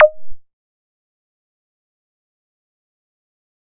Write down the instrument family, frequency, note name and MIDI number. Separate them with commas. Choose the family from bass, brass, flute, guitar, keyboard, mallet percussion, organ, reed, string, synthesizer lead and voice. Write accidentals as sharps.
bass, 622.3 Hz, D#5, 75